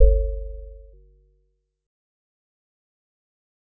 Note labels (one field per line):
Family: mallet percussion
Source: synthesizer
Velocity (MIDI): 25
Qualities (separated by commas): fast decay, multiphonic, percussive